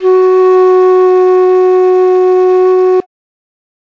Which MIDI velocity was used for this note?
75